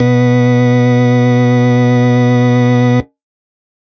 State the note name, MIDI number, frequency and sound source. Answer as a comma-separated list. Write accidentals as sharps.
B2, 47, 123.5 Hz, electronic